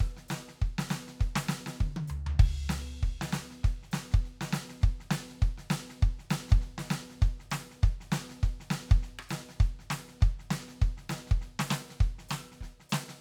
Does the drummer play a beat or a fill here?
beat